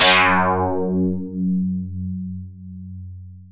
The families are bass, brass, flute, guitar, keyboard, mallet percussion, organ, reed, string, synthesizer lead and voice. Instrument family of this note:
synthesizer lead